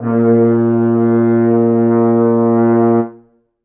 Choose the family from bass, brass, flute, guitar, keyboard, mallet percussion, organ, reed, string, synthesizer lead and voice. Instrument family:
brass